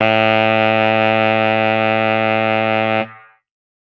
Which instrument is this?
acoustic reed instrument